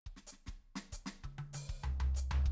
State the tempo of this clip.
95 BPM